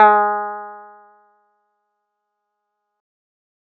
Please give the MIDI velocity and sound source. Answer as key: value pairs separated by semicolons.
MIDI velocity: 50; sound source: synthesizer